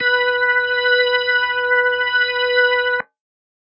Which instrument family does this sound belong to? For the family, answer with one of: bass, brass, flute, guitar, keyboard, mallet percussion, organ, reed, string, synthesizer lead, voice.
organ